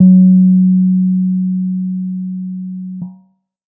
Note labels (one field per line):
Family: keyboard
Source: electronic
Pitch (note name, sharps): F#3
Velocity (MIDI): 25